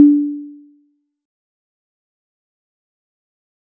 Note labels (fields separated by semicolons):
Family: mallet percussion; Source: acoustic; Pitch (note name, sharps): D4; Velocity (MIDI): 25; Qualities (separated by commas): fast decay, percussive